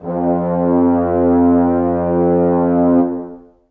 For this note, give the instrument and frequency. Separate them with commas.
acoustic brass instrument, 87.31 Hz